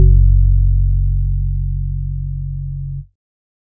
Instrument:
electronic organ